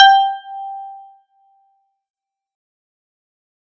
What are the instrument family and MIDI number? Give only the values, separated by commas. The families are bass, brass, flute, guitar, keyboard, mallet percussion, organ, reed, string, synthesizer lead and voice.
guitar, 79